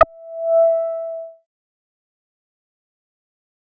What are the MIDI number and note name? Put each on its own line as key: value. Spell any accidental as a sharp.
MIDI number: 76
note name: E5